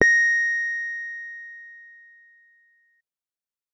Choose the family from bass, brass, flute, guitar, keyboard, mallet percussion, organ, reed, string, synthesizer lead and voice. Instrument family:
keyboard